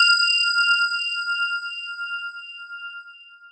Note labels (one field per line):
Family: mallet percussion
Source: electronic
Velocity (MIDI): 127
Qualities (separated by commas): bright, long release